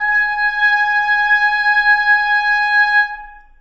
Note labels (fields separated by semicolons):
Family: reed; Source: acoustic; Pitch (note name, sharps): G#5; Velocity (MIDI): 100; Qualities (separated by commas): long release, reverb